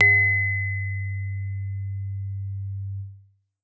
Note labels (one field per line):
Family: keyboard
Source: acoustic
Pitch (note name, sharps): G2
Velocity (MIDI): 127